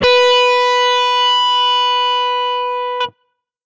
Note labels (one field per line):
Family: guitar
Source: electronic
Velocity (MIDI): 75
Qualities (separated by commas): bright, distorted